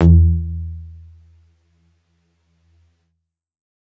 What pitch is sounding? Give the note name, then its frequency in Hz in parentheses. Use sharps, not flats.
E2 (82.41 Hz)